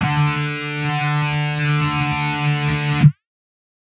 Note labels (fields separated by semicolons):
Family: guitar; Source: electronic; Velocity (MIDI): 25; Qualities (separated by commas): bright, distorted